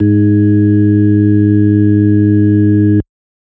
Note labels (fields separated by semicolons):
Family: organ; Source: electronic; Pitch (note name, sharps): G#2; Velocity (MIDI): 100